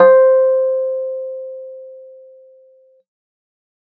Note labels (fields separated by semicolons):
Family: keyboard; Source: electronic; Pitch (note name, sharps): C5; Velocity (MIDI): 75